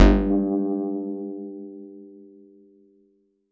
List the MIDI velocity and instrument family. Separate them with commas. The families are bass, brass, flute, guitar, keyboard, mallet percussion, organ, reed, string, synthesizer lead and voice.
100, guitar